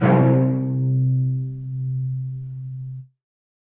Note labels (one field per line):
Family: string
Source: acoustic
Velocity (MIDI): 75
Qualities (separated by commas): reverb